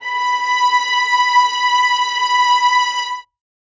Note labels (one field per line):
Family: string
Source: acoustic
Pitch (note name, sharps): B5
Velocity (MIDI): 50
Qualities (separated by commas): reverb